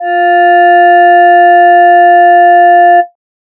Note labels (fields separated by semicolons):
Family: voice; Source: synthesizer; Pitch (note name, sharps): F4; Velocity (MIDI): 100